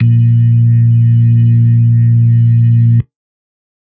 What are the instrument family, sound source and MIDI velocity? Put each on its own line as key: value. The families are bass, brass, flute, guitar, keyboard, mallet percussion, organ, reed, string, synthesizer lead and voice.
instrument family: organ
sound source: electronic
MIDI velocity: 50